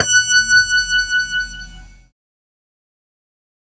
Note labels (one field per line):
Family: keyboard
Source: synthesizer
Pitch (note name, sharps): F#6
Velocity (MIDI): 127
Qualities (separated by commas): fast decay